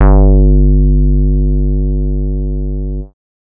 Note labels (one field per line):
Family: bass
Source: synthesizer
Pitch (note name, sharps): G1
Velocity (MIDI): 100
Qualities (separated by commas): dark